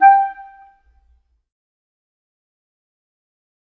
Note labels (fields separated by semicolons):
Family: reed; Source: acoustic; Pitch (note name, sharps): G5; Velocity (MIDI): 25; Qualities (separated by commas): fast decay, percussive, reverb